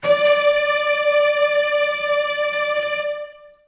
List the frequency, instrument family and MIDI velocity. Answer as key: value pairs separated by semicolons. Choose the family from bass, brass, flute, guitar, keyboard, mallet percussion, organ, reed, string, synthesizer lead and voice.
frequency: 587.3 Hz; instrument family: string; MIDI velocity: 127